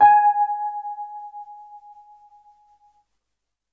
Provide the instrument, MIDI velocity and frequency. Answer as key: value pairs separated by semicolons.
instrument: electronic keyboard; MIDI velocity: 75; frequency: 830.6 Hz